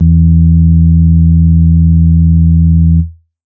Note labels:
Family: organ; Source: electronic; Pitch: E2; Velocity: 127; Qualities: dark

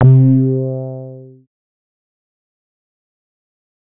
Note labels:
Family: bass; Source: synthesizer; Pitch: C3; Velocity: 127; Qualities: distorted, fast decay

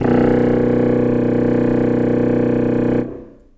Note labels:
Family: reed; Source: acoustic; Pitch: B0; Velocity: 25; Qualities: reverb

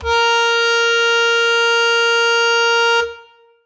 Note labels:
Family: reed; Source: acoustic; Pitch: A#4; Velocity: 25; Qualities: bright

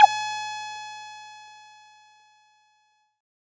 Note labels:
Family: bass; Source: synthesizer; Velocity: 75; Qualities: bright, distorted

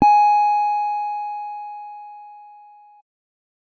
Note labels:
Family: keyboard; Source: electronic; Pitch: G#5; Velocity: 25; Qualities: dark

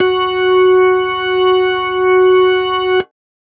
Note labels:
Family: organ; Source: electronic; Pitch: F#4; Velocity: 75

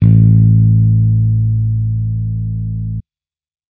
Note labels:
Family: bass; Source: electronic; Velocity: 100

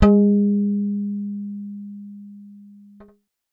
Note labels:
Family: bass; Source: synthesizer; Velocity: 100; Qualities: dark

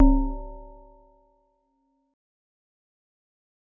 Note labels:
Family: mallet percussion; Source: acoustic; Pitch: C#1; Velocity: 127; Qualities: fast decay, percussive

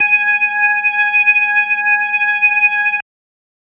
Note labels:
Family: organ; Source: electronic; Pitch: G#5; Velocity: 75; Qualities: distorted

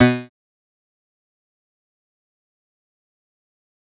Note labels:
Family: bass; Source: synthesizer; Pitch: B2; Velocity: 127; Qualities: bright, distorted, fast decay, percussive

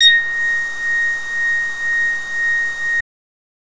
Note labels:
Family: bass; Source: synthesizer; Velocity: 25; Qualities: distorted

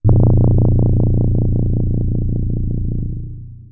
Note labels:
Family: keyboard; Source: electronic; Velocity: 25; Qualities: dark, distorted, long release

